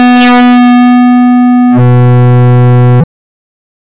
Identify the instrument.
synthesizer bass